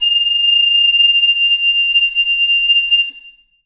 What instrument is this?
acoustic flute